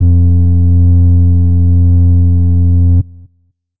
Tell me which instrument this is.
acoustic flute